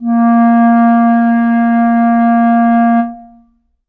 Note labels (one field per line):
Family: reed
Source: acoustic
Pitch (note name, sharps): A#3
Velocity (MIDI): 75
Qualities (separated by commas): dark, reverb